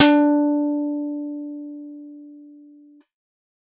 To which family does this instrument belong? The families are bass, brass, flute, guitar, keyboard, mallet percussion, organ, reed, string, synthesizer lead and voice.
guitar